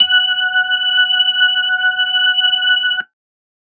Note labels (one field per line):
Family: organ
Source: electronic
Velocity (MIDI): 25